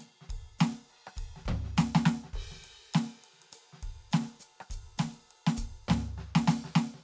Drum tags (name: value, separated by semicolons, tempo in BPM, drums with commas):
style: New Orleans funk; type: beat; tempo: 102 BPM; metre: 4/4; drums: crash, ride, hi-hat pedal, snare, cross-stick, floor tom, kick